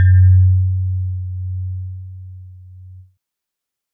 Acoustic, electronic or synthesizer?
electronic